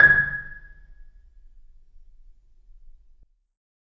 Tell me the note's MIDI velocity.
50